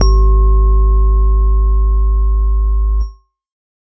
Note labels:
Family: keyboard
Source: electronic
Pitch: G#1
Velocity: 127

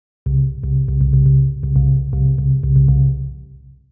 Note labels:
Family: mallet percussion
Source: synthesizer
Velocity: 100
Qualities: dark, long release, multiphonic, percussive, tempo-synced

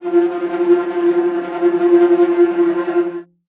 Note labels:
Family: string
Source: acoustic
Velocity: 25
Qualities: non-linear envelope, reverb

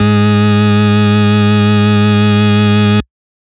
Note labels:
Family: organ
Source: electronic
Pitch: G#2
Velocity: 50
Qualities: distorted

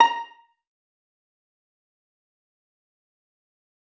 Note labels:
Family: string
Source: acoustic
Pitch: A#5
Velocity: 127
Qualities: fast decay, percussive, reverb

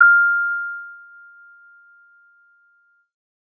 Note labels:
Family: keyboard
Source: electronic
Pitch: F6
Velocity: 75

